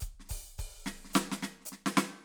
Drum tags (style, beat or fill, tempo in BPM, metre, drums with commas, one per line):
soul
beat
105 BPM
4/4
closed hi-hat, open hi-hat, hi-hat pedal, snare, kick